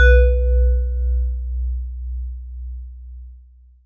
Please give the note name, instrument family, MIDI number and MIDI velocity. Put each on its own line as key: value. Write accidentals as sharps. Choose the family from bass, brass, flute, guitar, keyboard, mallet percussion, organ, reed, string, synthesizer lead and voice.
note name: B1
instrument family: mallet percussion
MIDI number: 35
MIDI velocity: 75